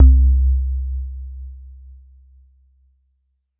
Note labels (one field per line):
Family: mallet percussion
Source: acoustic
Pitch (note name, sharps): C2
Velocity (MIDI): 50